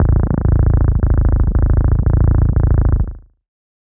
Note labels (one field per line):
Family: bass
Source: synthesizer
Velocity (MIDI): 50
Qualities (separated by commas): distorted, tempo-synced